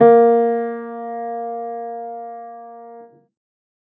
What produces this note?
acoustic keyboard